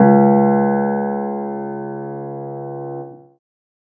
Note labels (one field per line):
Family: keyboard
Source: acoustic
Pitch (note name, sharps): C#2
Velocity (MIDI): 75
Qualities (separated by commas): reverb